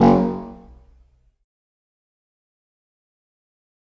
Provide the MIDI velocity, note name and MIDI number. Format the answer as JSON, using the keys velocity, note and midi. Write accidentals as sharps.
{"velocity": 75, "note": "F#1", "midi": 30}